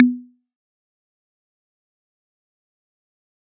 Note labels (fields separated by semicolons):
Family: mallet percussion; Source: acoustic; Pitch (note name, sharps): B3; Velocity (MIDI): 100; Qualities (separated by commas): fast decay, percussive